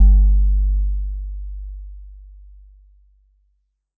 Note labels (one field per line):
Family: mallet percussion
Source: acoustic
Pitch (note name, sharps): G1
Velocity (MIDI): 50